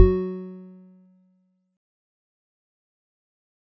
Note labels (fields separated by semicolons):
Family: mallet percussion; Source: acoustic; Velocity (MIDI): 50; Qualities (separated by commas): fast decay, percussive